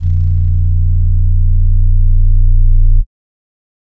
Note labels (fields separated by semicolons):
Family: flute; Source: synthesizer; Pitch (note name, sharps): A#0; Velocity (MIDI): 25; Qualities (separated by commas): dark